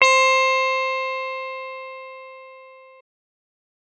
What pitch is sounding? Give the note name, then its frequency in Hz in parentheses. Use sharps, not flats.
C5 (523.3 Hz)